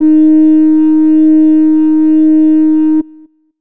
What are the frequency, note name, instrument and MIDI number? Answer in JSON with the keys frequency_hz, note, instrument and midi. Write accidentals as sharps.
{"frequency_hz": 311.1, "note": "D#4", "instrument": "acoustic flute", "midi": 63}